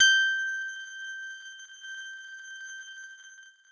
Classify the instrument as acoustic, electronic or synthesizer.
electronic